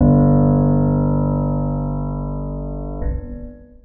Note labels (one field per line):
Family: organ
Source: electronic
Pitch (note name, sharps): G1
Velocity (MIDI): 25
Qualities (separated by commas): long release, reverb